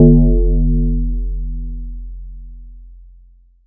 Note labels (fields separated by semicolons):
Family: mallet percussion; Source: electronic; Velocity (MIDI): 100; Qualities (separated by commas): multiphonic